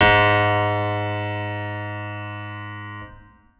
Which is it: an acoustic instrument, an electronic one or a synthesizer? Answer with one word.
electronic